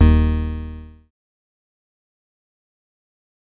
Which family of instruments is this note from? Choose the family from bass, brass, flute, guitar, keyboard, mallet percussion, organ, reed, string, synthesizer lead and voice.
bass